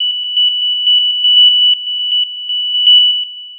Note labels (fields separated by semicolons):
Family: synthesizer lead; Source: synthesizer; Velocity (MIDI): 75; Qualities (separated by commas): bright, long release, tempo-synced